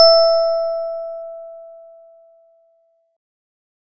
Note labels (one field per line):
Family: organ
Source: electronic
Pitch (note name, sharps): E5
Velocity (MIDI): 25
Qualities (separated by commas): bright